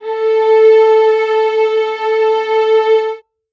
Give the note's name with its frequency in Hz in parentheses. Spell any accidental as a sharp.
A4 (440 Hz)